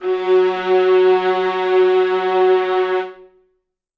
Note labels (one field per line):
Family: string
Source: acoustic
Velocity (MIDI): 75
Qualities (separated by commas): reverb